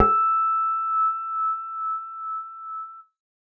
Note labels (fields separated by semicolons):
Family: bass; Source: synthesizer; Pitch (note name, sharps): E6; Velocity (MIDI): 50; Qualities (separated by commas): reverb